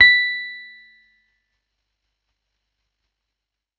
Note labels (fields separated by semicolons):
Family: keyboard; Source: electronic; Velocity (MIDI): 75; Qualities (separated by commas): distorted, percussive, tempo-synced